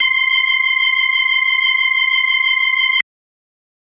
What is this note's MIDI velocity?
50